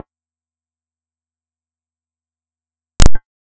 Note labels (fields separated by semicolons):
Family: bass; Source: synthesizer; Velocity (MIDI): 127; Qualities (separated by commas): percussive, reverb